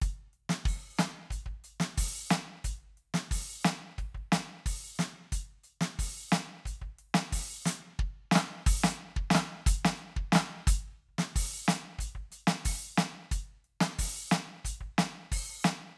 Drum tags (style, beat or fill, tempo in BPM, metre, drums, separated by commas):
Afrobeat, beat, 90 BPM, 4/4, crash, closed hi-hat, open hi-hat, hi-hat pedal, snare, cross-stick, kick